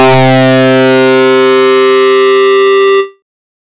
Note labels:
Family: bass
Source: synthesizer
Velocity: 127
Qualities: bright, distorted

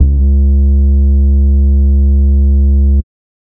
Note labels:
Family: bass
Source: synthesizer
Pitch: C#2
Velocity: 127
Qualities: dark, distorted, tempo-synced

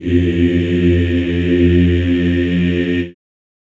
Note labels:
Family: voice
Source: acoustic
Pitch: F2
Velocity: 100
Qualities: reverb

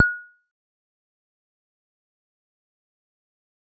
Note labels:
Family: bass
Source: synthesizer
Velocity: 50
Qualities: fast decay, percussive

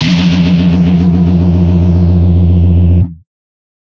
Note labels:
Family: guitar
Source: electronic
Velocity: 127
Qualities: bright, distorted

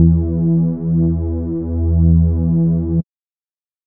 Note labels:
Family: bass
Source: synthesizer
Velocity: 75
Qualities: dark

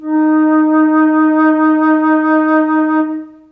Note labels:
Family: flute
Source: acoustic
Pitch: D#4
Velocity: 25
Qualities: long release, reverb

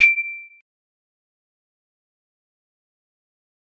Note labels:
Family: mallet percussion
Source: acoustic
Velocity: 25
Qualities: fast decay, percussive

